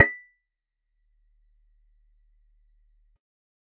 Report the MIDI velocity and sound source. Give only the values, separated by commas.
100, acoustic